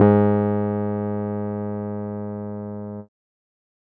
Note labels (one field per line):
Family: keyboard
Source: electronic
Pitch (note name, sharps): G#2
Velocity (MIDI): 127